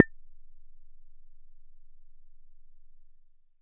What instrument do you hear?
synthesizer bass